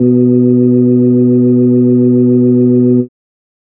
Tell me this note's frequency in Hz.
123.5 Hz